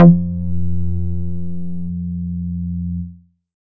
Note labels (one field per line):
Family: bass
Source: synthesizer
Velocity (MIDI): 50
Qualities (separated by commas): distorted